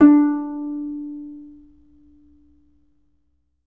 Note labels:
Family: guitar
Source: acoustic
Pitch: D4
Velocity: 25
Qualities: reverb

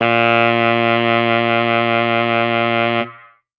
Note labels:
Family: reed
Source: acoustic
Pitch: A#2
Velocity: 127

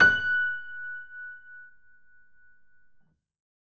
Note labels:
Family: keyboard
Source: acoustic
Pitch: F#6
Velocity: 127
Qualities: reverb

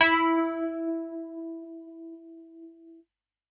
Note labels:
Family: keyboard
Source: electronic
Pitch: E4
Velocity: 127

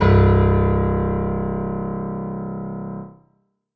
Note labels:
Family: keyboard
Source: acoustic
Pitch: C1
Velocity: 127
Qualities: reverb

